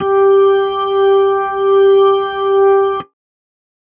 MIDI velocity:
75